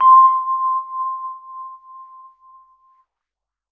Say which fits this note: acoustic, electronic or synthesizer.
electronic